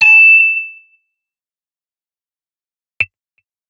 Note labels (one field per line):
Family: guitar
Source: electronic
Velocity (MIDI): 75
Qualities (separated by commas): bright, distorted, fast decay